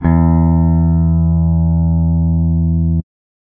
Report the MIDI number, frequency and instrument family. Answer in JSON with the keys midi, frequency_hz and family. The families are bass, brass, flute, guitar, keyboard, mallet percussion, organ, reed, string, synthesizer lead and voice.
{"midi": 40, "frequency_hz": 82.41, "family": "guitar"}